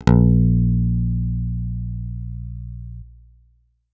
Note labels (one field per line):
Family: guitar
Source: electronic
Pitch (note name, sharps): A#1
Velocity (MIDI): 127